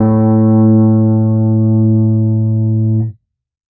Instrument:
electronic keyboard